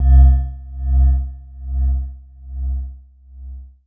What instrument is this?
electronic mallet percussion instrument